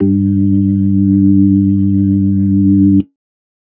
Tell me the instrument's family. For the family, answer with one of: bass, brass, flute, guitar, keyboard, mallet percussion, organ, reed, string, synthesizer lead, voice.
organ